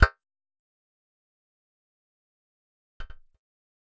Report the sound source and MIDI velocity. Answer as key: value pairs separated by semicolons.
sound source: synthesizer; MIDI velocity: 25